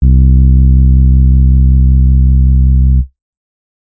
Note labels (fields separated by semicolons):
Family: keyboard; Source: electronic; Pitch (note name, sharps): C2; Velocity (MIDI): 25; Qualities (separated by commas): dark